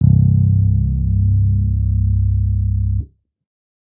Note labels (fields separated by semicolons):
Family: bass; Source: electronic; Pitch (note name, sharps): C1; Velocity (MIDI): 50